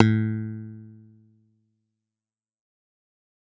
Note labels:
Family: bass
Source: synthesizer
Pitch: A2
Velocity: 100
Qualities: fast decay

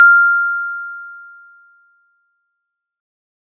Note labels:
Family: mallet percussion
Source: acoustic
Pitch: F6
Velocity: 100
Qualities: bright

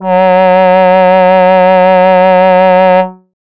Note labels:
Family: voice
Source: synthesizer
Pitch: F#3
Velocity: 127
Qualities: distorted

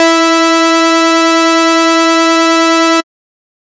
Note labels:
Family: bass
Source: synthesizer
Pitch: E4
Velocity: 100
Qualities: bright, distorted

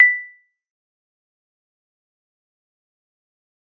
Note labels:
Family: mallet percussion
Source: acoustic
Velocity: 75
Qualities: fast decay, percussive

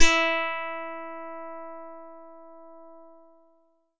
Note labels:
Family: guitar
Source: synthesizer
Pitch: E4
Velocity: 25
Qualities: bright

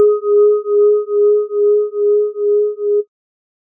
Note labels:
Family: organ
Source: electronic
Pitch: G#4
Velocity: 127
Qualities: dark

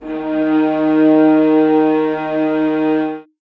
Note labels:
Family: string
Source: acoustic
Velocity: 25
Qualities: reverb

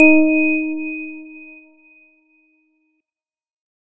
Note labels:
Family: organ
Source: electronic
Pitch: D#4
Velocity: 25

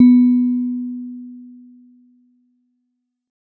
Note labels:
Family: mallet percussion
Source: acoustic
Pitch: B3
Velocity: 50

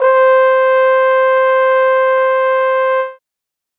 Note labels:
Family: brass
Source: acoustic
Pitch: C5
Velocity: 100

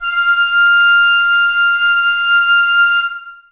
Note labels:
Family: flute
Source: acoustic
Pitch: F6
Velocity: 75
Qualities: reverb

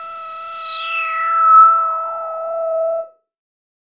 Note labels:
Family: bass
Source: synthesizer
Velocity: 25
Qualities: bright, distorted, non-linear envelope

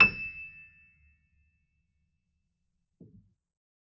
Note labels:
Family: keyboard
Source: acoustic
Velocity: 50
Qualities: percussive

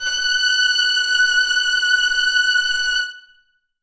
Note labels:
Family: string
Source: acoustic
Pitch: F#6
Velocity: 100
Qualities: bright, reverb

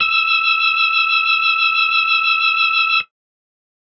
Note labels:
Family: organ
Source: electronic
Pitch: E6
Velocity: 100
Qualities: distorted

